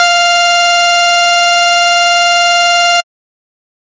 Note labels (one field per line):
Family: bass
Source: synthesizer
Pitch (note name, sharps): F5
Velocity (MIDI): 25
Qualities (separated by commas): bright, distorted